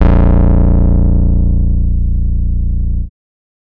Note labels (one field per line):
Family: bass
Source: synthesizer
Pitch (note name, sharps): A#0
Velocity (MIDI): 25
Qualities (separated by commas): distorted